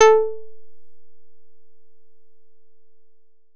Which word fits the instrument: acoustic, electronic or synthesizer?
synthesizer